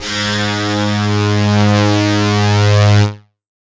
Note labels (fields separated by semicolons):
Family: guitar; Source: electronic; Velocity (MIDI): 100